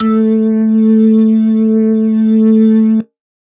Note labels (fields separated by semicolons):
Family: organ; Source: electronic; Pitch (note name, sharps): A3; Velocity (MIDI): 75